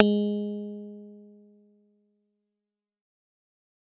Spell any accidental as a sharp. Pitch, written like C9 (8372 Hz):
G#3 (207.7 Hz)